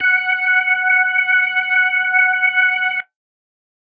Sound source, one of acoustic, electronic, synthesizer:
electronic